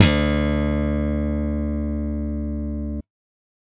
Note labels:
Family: bass; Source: electronic; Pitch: D2; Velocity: 100; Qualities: bright

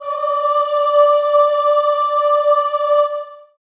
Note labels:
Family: voice; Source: acoustic; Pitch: D5; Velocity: 127; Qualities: long release, reverb

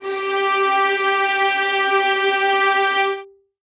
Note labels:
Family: string; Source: acoustic; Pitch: G4; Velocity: 50; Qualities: reverb

